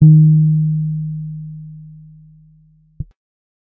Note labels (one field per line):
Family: bass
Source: synthesizer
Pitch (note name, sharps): D#3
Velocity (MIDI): 25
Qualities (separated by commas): dark